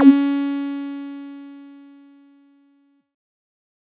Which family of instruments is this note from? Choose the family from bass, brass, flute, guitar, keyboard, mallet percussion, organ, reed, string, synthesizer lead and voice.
bass